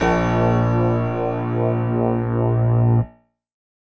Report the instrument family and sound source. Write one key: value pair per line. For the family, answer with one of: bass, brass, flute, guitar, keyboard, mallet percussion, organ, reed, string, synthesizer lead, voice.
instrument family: keyboard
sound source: electronic